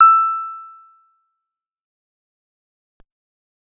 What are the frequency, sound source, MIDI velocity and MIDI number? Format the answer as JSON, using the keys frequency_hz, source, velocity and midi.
{"frequency_hz": 1319, "source": "acoustic", "velocity": 25, "midi": 88}